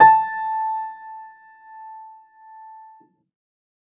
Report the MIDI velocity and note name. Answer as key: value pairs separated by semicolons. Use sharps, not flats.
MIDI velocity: 100; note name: A5